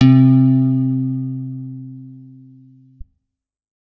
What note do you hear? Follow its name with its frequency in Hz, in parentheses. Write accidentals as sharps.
C3 (130.8 Hz)